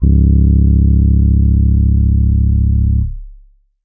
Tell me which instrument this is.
electronic keyboard